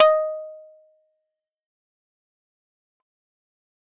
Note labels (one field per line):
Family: keyboard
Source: electronic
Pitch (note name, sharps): D#5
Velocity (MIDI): 75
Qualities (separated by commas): fast decay, percussive